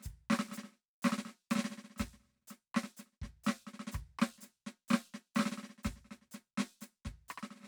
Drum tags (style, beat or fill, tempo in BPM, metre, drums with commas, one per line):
New Orleans second line
beat
124 BPM
4/4
hi-hat pedal, snare, cross-stick, kick